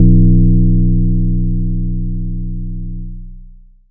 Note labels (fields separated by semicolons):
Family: mallet percussion; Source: acoustic; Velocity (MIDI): 75; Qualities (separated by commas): distorted, long release